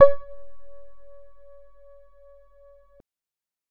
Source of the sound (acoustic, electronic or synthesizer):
synthesizer